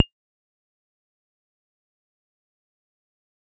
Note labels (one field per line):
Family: bass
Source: synthesizer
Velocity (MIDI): 50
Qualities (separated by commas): fast decay, percussive